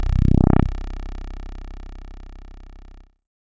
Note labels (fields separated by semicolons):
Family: keyboard; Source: synthesizer; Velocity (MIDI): 25; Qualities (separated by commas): bright, distorted